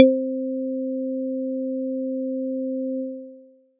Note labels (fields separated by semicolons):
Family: mallet percussion; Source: acoustic; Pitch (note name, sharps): C4; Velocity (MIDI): 25